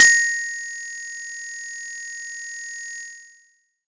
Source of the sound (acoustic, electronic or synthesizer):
acoustic